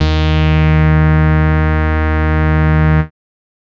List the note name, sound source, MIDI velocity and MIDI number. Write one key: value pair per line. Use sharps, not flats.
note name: D#2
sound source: synthesizer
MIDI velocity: 100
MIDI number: 39